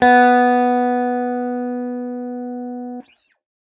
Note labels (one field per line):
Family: guitar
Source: electronic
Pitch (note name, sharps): B3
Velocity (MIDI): 127